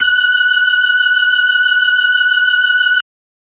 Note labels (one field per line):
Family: organ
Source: electronic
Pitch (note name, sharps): F#6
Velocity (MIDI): 127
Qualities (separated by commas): bright